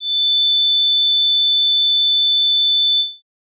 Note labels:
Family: organ; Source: electronic; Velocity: 50; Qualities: bright

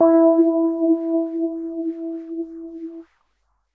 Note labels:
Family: keyboard; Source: electronic; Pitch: E4; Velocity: 50; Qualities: non-linear envelope

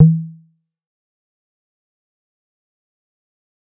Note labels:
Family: bass; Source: synthesizer; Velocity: 127; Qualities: fast decay, percussive

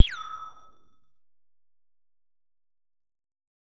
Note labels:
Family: bass; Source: synthesizer; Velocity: 127; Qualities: distorted, percussive

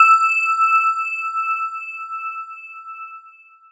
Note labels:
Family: mallet percussion; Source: electronic; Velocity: 25; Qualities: long release

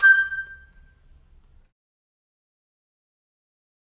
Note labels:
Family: flute; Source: acoustic; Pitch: G6; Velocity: 25; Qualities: fast decay, percussive, reverb

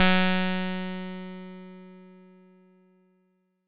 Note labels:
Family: bass; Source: synthesizer; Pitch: F#3; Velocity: 25; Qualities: bright, distorted

